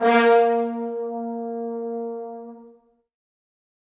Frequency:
233.1 Hz